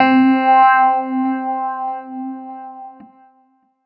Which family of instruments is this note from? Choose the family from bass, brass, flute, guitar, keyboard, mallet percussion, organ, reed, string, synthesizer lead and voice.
keyboard